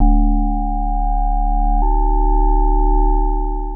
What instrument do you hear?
synthesizer mallet percussion instrument